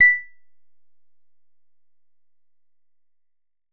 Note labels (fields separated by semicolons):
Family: guitar; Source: synthesizer; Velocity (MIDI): 75; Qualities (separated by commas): percussive